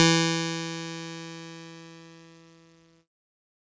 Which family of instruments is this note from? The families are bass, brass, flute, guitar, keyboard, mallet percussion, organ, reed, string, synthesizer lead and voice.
keyboard